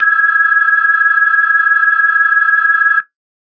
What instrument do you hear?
electronic organ